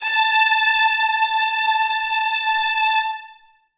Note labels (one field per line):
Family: string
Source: acoustic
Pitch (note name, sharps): A5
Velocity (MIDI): 127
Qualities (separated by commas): bright, reverb